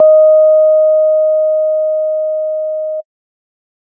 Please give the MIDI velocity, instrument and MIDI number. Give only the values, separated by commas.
127, electronic organ, 75